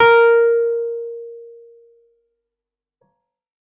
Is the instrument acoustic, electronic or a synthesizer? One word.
electronic